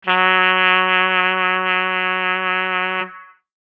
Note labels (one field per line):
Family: brass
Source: acoustic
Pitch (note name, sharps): F#3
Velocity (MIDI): 75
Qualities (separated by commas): distorted